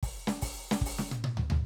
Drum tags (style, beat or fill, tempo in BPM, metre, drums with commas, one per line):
punk
fill
144 BPM
4/4
open hi-hat, hi-hat pedal, snare, high tom, floor tom, kick